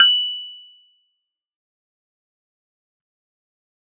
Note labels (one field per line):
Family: keyboard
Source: electronic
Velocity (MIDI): 127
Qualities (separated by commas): bright, fast decay, percussive